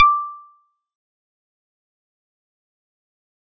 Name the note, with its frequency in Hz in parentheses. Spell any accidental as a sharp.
D6 (1175 Hz)